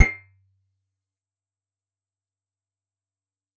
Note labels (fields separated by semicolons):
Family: guitar; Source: acoustic; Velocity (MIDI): 127; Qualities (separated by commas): fast decay, percussive